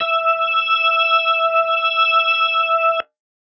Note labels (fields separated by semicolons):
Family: organ; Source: electronic; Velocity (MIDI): 127